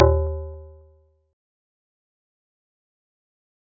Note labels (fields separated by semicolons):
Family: mallet percussion; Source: acoustic; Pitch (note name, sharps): D#2; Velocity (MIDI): 25; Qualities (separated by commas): fast decay, percussive